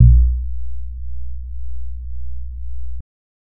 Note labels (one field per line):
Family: bass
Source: synthesizer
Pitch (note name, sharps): B1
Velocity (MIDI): 25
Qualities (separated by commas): dark